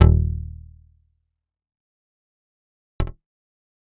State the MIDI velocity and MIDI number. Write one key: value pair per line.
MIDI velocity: 100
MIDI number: 27